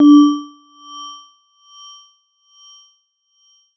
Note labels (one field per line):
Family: mallet percussion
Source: electronic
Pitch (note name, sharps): D4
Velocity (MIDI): 127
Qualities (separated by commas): percussive